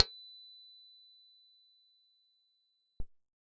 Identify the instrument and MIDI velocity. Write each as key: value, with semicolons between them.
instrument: electronic keyboard; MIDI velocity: 100